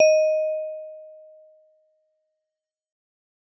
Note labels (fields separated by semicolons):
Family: mallet percussion; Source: acoustic; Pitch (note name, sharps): D#5; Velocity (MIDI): 100; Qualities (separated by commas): fast decay